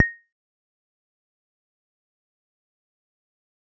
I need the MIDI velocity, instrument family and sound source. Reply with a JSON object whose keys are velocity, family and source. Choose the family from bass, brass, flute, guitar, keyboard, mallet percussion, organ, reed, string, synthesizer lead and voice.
{"velocity": 25, "family": "bass", "source": "synthesizer"}